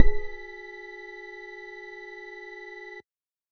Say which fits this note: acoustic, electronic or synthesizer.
synthesizer